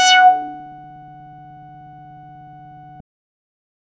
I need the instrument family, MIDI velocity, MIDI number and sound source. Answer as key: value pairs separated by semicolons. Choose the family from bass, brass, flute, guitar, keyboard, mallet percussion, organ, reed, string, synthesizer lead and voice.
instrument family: bass; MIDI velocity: 100; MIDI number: 78; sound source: synthesizer